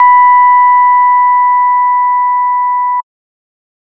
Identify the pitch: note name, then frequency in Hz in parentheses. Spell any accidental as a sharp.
B5 (987.8 Hz)